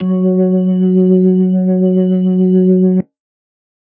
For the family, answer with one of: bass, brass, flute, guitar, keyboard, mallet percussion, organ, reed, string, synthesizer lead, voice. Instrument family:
organ